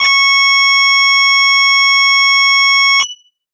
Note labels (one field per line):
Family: guitar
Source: electronic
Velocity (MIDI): 25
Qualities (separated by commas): bright, distorted